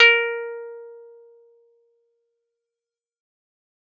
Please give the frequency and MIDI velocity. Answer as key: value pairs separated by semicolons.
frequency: 466.2 Hz; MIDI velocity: 127